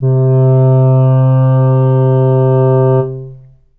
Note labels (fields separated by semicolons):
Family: reed; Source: acoustic; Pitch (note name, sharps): C3; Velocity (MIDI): 50; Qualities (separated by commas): dark, long release, reverb